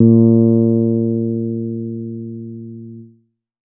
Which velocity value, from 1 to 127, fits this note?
100